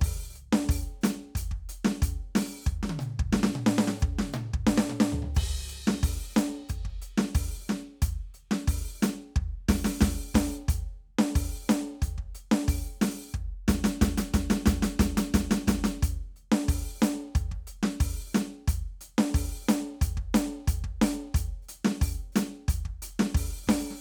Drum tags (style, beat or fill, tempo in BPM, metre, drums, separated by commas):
Afrobeat, beat, 90 BPM, 4/4, crash, closed hi-hat, open hi-hat, hi-hat pedal, snare, high tom, mid tom, floor tom, kick